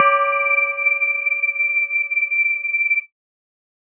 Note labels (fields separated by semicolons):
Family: mallet percussion; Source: electronic; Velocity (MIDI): 25